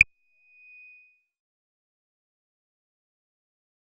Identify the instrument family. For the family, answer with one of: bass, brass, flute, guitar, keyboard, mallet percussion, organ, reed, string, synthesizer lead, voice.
bass